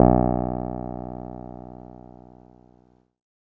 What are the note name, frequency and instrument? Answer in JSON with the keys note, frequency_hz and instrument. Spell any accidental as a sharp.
{"note": "B1", "frequency_hz": 61.74, "instrument": "electronic keyboard"}